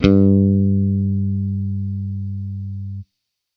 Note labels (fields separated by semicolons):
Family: bass; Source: electronic; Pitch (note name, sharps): G2; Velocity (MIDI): 75; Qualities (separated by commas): distorted